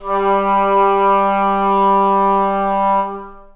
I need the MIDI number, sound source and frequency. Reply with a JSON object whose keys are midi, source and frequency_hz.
{"midi": 55, "source": "acoustic", "frequency_hz": 196}